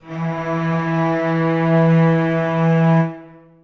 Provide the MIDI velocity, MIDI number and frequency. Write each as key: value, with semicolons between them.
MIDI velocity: 25; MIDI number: 52; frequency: 164.8 Hz